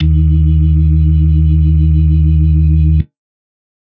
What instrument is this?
electronic organ